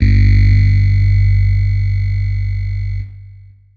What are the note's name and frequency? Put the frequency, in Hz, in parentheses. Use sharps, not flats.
G1 (49 Hz)